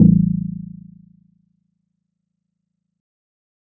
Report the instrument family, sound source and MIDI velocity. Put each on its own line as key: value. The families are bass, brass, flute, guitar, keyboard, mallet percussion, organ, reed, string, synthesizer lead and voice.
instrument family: guitar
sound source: synthesizer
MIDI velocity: 50